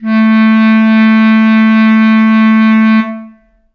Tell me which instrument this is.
acoustic reed instrument